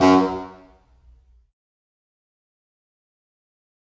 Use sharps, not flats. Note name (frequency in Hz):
F#2 (92.5 Hz)